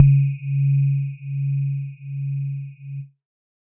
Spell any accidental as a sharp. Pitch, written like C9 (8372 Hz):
C#3 (138.6 Hz)